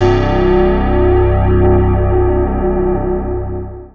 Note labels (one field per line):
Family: guitar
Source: electronic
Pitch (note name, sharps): C1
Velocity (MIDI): 75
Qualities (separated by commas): long release, multiphonic, non-linear envelope